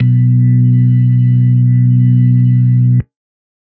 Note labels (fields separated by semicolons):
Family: organ; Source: electronic; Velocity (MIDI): 75; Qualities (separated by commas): dark